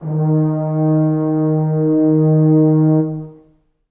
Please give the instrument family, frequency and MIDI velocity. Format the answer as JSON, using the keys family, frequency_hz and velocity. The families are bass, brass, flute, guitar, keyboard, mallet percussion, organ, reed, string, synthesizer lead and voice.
{"family": "brass", "frequency_hz": 155.6, "velocity": 50}